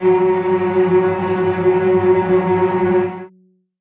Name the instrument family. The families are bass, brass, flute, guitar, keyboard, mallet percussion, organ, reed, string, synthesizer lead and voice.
string